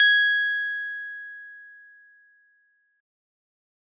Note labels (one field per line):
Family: keyboard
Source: acoustic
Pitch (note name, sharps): G#6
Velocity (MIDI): 127